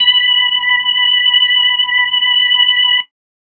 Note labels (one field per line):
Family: organ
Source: electronic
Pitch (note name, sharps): B5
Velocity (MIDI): 25